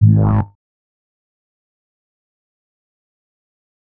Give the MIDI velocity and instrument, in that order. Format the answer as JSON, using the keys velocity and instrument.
{"velocity": 100, "instrument": "synthesizer bass"}